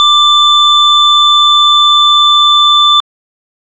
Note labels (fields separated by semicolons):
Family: organ; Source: electronic; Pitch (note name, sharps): D6; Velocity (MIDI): 75; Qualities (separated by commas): bright